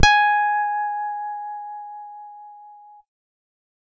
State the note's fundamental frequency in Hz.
830.6 Hz